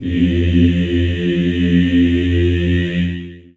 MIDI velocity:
75